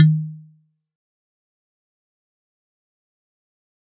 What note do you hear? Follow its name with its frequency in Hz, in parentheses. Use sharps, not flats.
D#3 (155.6 Hz)